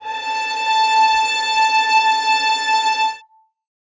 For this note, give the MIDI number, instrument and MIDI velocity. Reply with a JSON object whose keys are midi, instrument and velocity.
{"midi": 81, "instrument": "acoustic string instrument", "velocity": 25}